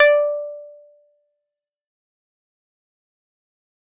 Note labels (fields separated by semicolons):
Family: keyboard; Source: electronic; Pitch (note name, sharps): D5; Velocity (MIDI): 100; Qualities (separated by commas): fast decay